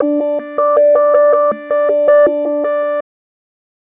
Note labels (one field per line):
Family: bass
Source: synthesizer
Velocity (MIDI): 25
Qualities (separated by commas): tempo-synced